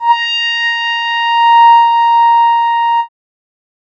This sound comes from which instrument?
synthesizer keyboard